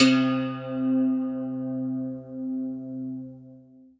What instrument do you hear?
acoustic guitar